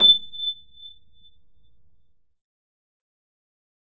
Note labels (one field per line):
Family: keyboard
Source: electronic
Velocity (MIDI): 50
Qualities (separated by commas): bright, fast decay, reverb